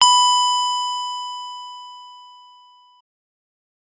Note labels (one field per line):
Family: keyboard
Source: electronic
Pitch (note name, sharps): B5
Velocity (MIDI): 75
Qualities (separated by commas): distorted